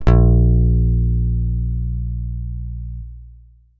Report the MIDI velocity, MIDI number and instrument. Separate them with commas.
127, 34, electronic guitar